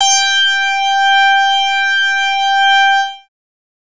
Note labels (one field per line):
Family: bass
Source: synthesizer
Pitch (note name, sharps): G5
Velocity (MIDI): 25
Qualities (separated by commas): bright, distorted